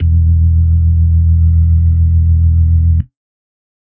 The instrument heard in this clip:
electronic organ